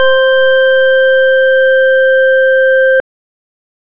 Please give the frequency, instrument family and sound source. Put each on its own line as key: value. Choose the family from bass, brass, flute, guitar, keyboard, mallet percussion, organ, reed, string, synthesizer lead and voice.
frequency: 523.3 Hz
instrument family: organ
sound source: electronic